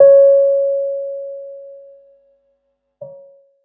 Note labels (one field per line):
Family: keyboard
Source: electronic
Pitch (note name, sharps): C#5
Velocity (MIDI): 50